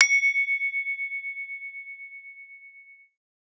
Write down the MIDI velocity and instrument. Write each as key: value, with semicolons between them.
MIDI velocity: 100; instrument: acoustic mallet percussion instrument